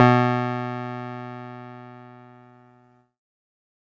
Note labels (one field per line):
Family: keyboard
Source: electronic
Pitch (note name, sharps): B2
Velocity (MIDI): 50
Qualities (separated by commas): distorted